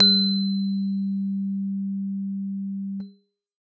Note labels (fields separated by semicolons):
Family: keyboard; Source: acoustic; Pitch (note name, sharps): G3; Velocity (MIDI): 25